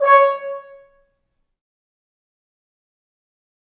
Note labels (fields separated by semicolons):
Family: brass; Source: acoustic; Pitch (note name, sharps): C#5; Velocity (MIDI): 75; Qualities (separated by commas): fast decay, reverb